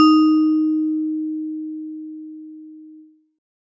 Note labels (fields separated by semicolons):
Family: mallet percussion; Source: acoustic; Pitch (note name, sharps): D#4; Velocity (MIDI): 100